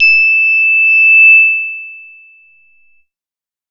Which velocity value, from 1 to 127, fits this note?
100